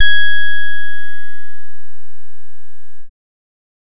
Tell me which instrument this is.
synthesizer bass